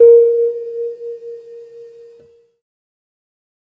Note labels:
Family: keyboard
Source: electronic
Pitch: A#4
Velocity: 25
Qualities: dark, fast decay

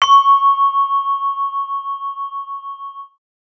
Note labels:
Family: mallet percussion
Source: acoustic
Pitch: C#6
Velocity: 127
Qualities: multiphonic

